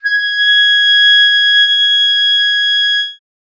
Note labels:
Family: reed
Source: acoustic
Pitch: G#6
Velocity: 50

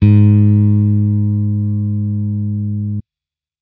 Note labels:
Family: bass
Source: electronic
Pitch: G#2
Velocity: 75

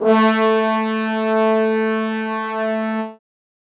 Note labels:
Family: brass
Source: acoustic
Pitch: A3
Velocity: 100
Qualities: bright, reverb

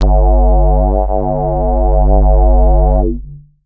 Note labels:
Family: bass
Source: synthesizer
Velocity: 127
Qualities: distorted, long release, multiphonic

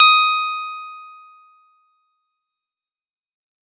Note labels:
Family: keyboard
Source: electronic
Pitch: D#6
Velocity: 50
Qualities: fast decay

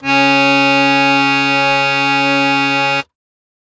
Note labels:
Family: keyboard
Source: acoustic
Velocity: 50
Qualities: bright

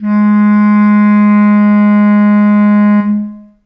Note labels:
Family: reed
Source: acoustic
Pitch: G#3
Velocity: 50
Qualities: long release, reverb

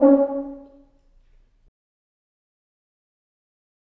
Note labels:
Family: brass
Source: acoustic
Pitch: C#4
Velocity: 25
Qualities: dark, fast decay, percussive, reverb

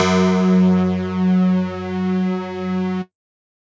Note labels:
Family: mallet percussion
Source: electronic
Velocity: 75

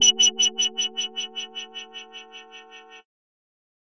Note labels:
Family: bass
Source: synthesizer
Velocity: 100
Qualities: bright, distorted

